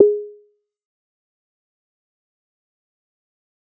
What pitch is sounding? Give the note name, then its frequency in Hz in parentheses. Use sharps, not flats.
G#4 (415.3 Hz)